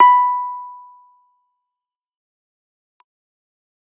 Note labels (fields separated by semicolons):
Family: keyboard; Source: electronic; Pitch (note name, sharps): B5; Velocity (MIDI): 50; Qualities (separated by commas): fast decay